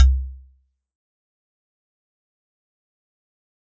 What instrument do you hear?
acoustic mallet percussion instrument